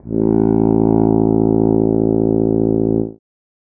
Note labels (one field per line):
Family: brass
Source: acoustic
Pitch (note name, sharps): A1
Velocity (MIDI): 50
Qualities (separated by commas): dark